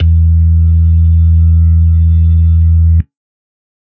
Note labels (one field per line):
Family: organ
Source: electronic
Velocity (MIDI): 100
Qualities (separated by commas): dark